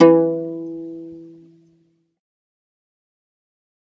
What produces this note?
acoustic string instrument